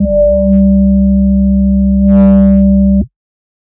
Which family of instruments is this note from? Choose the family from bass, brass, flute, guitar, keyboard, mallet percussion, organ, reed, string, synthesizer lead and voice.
bass